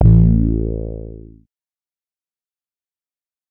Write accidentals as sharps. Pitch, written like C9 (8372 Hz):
A1 (55 Hz)